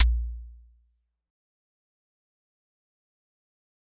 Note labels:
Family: mallet percussion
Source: acoustic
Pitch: A#1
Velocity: 50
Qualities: fast decay, percussive

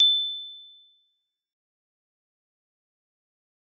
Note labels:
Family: mallet percussion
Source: acoustic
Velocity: 127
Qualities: bright, fast decay, percussive

